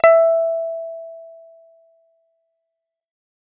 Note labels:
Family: bass; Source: synthesizer; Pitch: E5; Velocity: 100

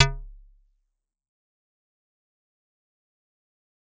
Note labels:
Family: mallet percussion; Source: acoustic; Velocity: 75; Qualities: fast decay, percussive

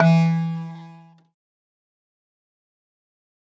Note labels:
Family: mallet percussion; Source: acoustic; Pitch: E3; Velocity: 25; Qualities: distorted, fast decay, reverb

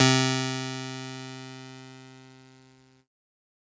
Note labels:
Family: keyboard; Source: electronic; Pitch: C3; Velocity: 100; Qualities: bright, distorted

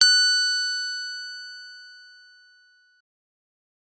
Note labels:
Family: keyboard; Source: electronic; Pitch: F#6; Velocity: 75; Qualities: bright

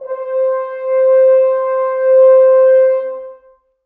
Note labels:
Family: brass; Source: acoustic; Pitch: C5; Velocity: 75; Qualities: long release, reverb

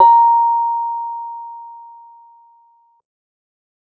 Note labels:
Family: keyboard; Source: electronic; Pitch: A#5; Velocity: 25

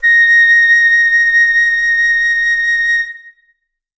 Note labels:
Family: flute; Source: acoustic; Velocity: 127; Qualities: reverb

